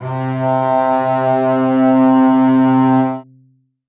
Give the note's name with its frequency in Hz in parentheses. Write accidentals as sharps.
C3 (130.8 Hz)